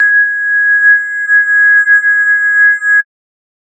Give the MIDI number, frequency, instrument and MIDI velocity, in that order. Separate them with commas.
92, 1661 Hz, synthesizer mallet percussion instrument, 25